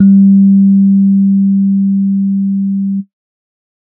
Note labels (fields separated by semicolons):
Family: keyboard; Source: electronic; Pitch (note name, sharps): G3; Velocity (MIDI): 75